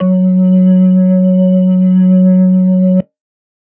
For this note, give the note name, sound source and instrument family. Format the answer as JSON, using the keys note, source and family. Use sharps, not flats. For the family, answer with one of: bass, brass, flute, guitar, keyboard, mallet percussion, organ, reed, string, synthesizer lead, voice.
{"note": "F#3", "source": "electronic", "family": "organ"}